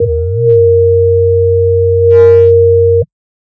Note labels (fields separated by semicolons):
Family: bass; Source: synthesizer; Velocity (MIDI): 127; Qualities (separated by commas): dark